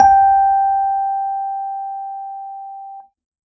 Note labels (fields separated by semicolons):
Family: keyboard; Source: electronic; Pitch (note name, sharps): G5; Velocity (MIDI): 100